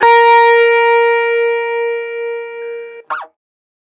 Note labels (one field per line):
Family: guitar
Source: electronic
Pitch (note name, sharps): A#4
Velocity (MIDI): 75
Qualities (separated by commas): distorted